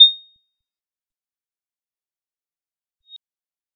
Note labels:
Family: bass; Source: synthesizer; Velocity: 25; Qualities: bright, fast decay, percussive

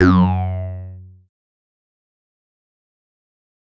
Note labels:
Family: bass; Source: synthesizer; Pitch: F#2; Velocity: 50; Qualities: distorted, fast decay

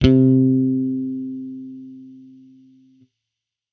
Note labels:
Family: bass; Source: electronic; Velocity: 100; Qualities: distorted

